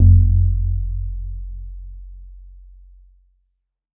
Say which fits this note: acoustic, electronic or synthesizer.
synthesizer